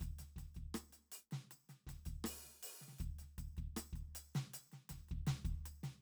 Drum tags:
funk, beat, 80 BPM, 4/4, percussion, snare, cross-stick, kick

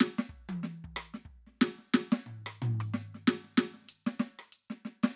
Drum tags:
New Orleans funk, fill, 93 BPM, 4/4, percussion, snare, cross-stick, high tom, floor tom, kick

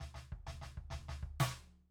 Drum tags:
jazz, fill, 125 BPM, 4/4, closed hi-hat, snare, floor tom, kick

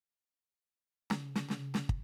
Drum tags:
Afro-Cuban rumba, fill, 110 BPM, 4/4, snare, high tom, kick

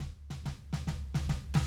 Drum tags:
punk, fill, 144 BPM, 4/4, snare, floor tom, kick

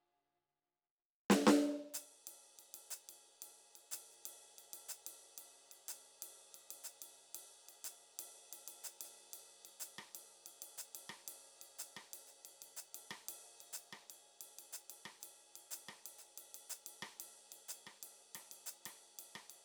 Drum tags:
Afro-Cuban bembé, beat, 122 BPM, 4/4, ride, hi-hat pedal, snare, cross-stick

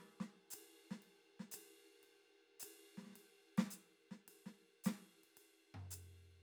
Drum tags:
jazz, beat, 112 BPM, 4/4, ride, hi-hat pedal, snare, floor tom

